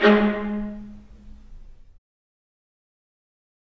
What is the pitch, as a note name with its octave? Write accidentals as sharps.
G#3